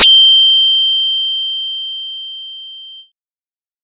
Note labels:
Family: bass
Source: synthesizer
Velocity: 75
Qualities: bright

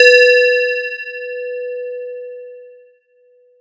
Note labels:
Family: mallet percussion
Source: electronic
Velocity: 100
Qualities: multiphonic

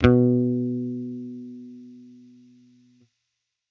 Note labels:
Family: bass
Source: electronic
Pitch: B2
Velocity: 25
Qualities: distorted

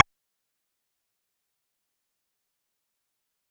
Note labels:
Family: bass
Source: synthesizer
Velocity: 127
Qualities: distorted, fast decay, percussive

